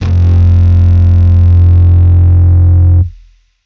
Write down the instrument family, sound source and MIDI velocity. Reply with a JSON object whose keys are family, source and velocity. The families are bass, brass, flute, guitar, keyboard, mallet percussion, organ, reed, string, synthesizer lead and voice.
{"family": "bass", "source": "electronic", "velocity": 75}